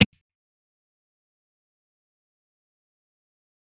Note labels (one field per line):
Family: guitar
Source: electronic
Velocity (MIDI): 25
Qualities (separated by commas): distorted, fast decay, percussive, tempo-synced